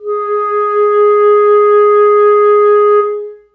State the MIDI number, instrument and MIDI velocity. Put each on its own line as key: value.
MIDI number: 68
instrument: acoustic reed instrument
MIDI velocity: 25